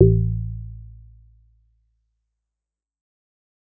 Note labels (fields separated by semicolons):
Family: bass; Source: synthesizer; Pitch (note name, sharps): A1; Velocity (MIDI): 75; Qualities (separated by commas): dark, fast decay